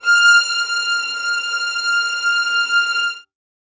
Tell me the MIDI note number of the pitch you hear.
89